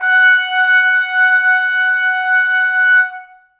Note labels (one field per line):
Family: brass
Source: acoustic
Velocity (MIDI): 75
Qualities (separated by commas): reverb